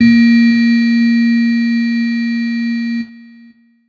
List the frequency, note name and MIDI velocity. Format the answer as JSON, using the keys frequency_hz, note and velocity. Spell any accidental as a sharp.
{"frequency_hz": 233.1, "note": "A#3", "velocity": 50}